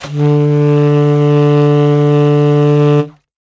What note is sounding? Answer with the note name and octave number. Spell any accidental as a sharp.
D3